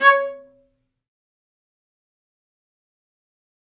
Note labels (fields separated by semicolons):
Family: string; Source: acoustic; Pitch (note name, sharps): C#5; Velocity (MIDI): 25; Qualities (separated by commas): fast decay, percussive, reverb